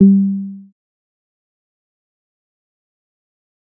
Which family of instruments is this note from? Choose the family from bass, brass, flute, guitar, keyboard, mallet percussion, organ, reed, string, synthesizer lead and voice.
bass